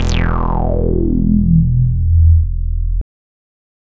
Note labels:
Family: bass; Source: synthesizer; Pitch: E1; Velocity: 100; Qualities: bright, distorted

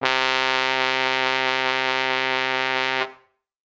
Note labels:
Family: brass; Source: acoustic; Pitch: C3; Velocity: 127; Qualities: bright

